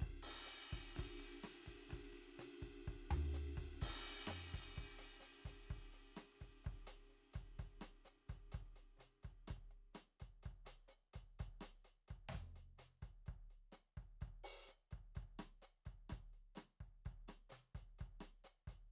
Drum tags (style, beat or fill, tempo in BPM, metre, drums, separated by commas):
bossa nova, beat, 127 BPM, 4/4, crash, ride, ride bell, closed hi-hat, open hi-hat, hi-hat pedal, snare, cross-stick, mid tom, floor tom, kick